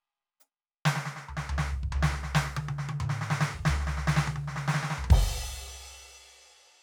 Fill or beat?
fill